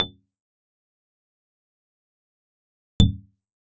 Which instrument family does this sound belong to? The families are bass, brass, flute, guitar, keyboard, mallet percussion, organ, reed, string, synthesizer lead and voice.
guitar